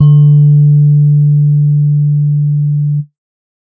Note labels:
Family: keyboard; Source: electronic; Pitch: D3; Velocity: 100

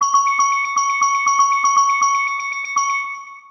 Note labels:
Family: mallet percussion; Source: synthesizer; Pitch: C#6; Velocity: 127; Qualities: long release, multiphonic, tempo-synced

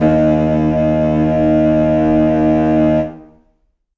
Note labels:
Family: reed; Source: acoustic; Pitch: D#2; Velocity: 75; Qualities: distorted, reverb

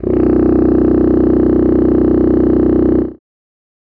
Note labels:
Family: reed; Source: acoustic; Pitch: B0; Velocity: 100

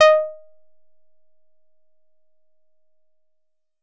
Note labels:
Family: guitar; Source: synthesizer; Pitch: D#5; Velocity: 127; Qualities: percussive

